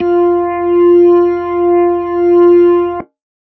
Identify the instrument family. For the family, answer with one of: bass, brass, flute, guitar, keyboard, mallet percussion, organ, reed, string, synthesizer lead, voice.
organ